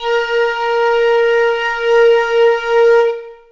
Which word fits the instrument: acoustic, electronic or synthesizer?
acoustic